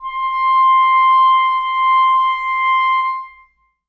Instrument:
acoustic reed instrument